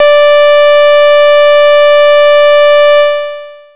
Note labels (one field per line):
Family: bass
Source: synthesizer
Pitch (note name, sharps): D5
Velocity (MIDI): 100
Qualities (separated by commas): bright, distorted, long release